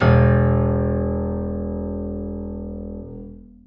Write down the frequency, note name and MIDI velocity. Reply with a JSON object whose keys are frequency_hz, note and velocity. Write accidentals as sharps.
{"frequency_hz": 41.2, "note": "E1", "velocity": 127}